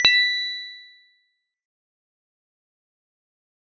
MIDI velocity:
127